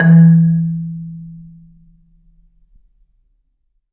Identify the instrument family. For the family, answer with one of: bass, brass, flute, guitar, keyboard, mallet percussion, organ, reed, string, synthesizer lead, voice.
mallet percussion